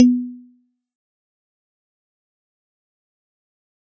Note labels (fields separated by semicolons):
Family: mallet percussion; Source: acoustic; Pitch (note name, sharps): B3; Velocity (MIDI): 75; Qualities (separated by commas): fast decay, percussive